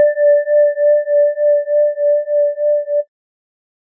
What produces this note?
electronic organ